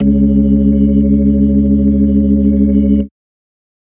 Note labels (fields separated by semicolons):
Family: organ; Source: electronic; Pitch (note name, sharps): C#2; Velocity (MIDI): 100; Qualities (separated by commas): dark